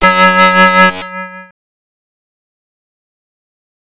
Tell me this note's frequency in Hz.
185 Hz